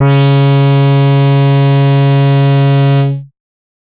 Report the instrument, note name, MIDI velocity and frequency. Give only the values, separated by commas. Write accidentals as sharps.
synthesizer bass, C#3, 75, 138.6 Hz